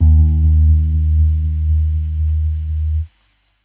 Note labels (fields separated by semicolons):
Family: keyboard; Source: electronic; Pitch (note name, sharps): D#2; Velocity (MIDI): 25; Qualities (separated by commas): dark